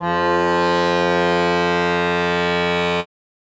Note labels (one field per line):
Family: reed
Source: acoustic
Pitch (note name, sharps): F2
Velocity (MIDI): 100